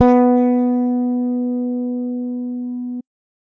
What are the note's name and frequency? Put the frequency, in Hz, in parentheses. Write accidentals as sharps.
B3 (246.9 Hz)